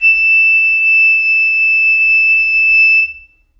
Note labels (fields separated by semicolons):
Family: flute; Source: acoustic; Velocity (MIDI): 25; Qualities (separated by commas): reverb